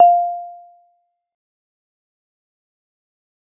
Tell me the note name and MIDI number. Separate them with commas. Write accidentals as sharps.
F5, 77